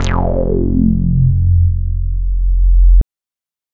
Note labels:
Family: bass; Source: synthesizer; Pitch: F1; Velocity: 75; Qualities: distorted

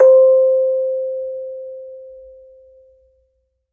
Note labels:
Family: mallet percussion; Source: acoustic; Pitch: C5; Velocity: 100; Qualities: reverb

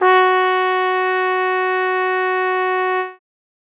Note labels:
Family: brass; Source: acoustic; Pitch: F#4; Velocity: 25

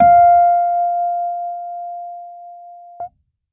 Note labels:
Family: keyboard; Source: electronic; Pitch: F5; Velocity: 75

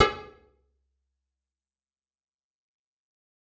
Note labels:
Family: guitar; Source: electronic; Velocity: 100; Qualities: bright, fast decay, percussive, reverb

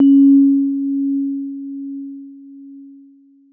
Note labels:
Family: keyboard; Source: electronic; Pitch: C#4; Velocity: 75; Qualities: dark

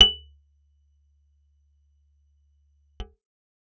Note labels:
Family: guitar; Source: acoustic; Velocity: 75; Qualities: bright, percussive

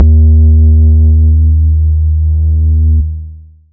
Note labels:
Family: bass; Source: synthesizer; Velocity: 75; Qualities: long release, multiphonic

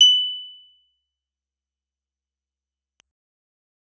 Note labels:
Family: keyboard; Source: electronic; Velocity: 127; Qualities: bright, fast decay, percussive

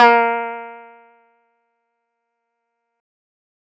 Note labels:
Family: guitar; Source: synthesizer; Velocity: 75

